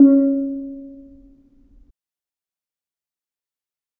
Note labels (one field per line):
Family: mallet percussion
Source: acoustic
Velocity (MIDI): 50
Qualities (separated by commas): fast decay, reverb